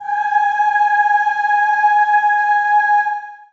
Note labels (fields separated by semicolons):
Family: voice; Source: acoustic; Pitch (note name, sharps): G#5; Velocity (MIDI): 50; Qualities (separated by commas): long release, reverb